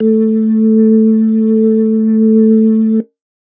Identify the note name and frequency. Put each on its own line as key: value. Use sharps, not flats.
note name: A3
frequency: 220 Hz